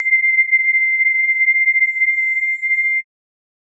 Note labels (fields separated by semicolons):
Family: mallet percussion; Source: electronic; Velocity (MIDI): 75; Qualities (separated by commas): multiphonic, non-linear envelope